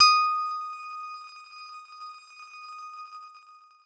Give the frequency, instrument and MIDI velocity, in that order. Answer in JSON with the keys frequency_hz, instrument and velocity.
{"frequency_hz": 1245, "instrument": "electronic guitar", "velocity": 75}